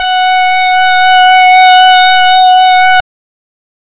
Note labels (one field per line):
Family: reed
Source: synthesizer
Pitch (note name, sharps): F#5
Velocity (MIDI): 100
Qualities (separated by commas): distorted, non-linear envelope